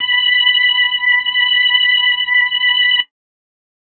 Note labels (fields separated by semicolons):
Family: organ; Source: electronic; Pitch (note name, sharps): B5; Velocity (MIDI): 100